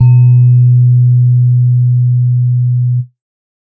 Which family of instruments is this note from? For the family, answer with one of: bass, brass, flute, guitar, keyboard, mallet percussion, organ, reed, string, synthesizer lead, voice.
keyboard